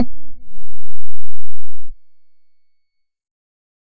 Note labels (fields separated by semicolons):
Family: bass; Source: synthesizer; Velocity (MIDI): 25